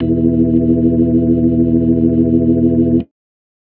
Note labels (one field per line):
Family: organ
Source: electronic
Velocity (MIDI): 25